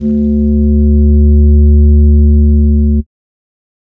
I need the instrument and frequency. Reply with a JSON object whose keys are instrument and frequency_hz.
{"instrument": "synthesizer flute", "frequency_hz": 73.42}